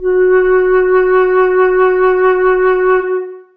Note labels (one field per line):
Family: flute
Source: acoustic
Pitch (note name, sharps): F#4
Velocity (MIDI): 50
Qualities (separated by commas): dark, long release, reverb